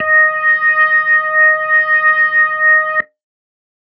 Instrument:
electronic organ